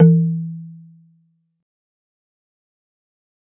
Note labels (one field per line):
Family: mallet percussion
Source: acoustic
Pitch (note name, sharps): E3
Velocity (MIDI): 50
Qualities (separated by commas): fast decay